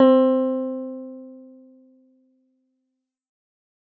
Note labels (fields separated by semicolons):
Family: guitar; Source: synthesizer; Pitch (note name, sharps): C4; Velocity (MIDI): 100; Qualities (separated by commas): dark